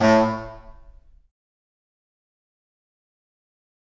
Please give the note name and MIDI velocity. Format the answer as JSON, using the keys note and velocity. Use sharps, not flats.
{"note": "A2", "velocity": 127}